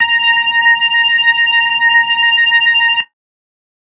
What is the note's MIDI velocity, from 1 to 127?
25